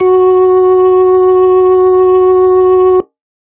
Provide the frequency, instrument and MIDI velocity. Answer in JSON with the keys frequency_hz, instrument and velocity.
{"frequency_hz": 370, "instrument": "electronic organ", "velocity": 50}